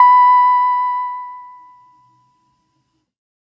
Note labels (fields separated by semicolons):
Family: keyboard; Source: electronic; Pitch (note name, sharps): B5; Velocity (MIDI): 127